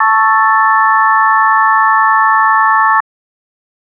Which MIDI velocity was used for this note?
50